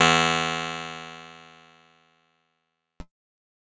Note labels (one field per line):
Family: keyboard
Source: electronic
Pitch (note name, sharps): E2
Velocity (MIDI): 100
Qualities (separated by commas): bright